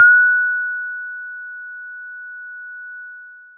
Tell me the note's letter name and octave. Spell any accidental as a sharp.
F#6